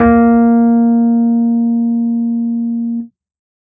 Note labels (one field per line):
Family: keyboard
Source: electronic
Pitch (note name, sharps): A#3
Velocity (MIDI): 127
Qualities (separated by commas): dark